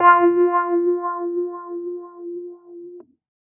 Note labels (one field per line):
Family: keyboard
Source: electronic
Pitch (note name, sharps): F4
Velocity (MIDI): 25